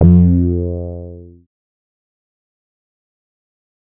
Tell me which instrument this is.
synthesizer bass